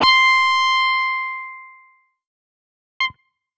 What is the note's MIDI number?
84